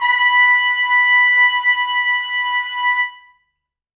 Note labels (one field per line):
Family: brass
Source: acoustic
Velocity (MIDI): 50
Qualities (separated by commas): reverb